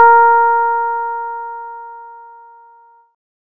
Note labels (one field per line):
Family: bass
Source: synthesizer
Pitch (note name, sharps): A#4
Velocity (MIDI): 75